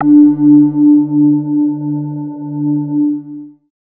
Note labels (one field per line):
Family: bass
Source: synthesizer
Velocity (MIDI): 25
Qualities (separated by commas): dark, long release, multiphonic